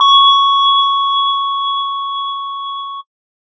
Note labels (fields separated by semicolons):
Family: bass; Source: synthesizer; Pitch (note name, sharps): C#6; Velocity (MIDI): 127; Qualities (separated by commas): distorted